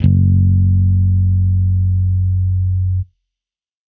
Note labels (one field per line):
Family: bass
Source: electronic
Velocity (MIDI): 100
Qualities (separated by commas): distorted